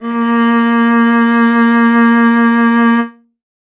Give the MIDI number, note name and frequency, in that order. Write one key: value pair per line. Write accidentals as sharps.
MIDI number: 58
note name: A#3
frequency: 233.1 Hz